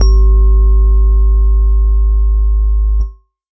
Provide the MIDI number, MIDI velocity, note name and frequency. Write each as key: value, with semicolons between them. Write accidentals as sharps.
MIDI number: 32; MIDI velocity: 75; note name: G#1; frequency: 51.91 Hz